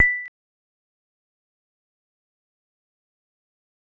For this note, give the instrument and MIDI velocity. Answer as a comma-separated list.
acoustic mallet percussion instrument, 25